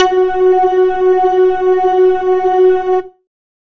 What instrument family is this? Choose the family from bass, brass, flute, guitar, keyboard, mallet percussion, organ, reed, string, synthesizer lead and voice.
bass